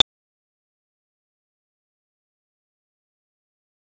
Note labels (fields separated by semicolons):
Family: bass; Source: synthesizer; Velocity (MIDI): 50; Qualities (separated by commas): fast decay, percussive